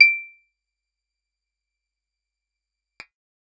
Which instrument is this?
acoustic guitar